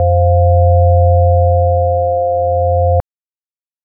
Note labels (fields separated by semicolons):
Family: organ; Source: electronic; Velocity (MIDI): 50